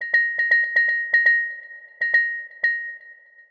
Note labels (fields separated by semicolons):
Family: mallet percussion; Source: synthesizer; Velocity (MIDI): 25; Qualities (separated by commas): long release, multiphonic, percussive, tempo-synced